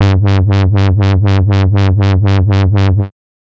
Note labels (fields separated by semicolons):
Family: bass; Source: synthesizer; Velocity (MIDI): 127; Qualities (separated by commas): bright, distorted, tempo-synced